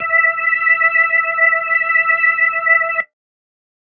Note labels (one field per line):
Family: organ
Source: electronic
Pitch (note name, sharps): E5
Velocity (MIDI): 50